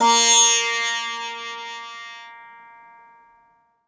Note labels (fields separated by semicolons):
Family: guitar; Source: acoustic; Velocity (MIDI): 127; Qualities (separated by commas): bright, multiphonic, reverb